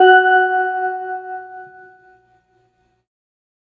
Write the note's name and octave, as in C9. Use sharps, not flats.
F#4